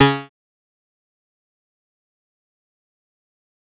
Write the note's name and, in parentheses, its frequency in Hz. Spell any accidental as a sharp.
C#3 (138.6 Hz)